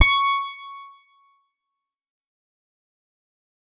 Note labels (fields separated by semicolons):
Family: guitar; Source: electronic; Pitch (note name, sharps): C#6; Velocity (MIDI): 50; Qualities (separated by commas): distorted, fast decay